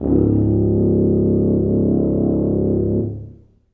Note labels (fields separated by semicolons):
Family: brass; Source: acoustic; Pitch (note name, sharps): C#1; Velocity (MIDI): 75; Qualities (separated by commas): reverb